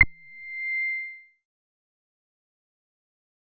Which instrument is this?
synthesizer bass